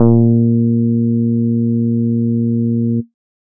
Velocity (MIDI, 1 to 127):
75